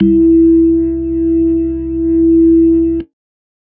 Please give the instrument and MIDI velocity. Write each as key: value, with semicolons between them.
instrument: electronic organ; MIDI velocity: 100